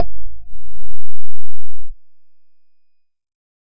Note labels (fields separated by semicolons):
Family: bass; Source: synthesizer; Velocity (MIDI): 25